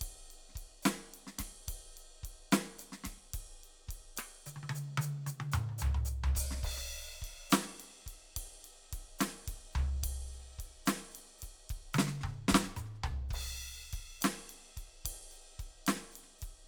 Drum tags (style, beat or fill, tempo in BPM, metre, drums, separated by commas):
blues shuffle, beat, 72 BPM, 4/4, crash, ride, closed hi-hat, hi-hat pedal, snare, cross-stick, high tom, mid tom, floor tom, kick